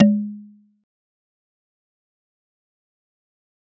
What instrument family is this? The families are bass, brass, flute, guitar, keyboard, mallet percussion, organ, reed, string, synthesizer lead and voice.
mallet percussion